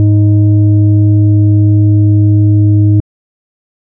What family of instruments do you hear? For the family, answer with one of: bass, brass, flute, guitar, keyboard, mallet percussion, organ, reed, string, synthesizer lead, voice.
organ